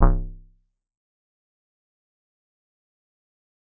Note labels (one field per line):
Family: bass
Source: synthesizer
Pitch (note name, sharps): C1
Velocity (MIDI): 127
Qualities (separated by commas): dark, fast decay, percussive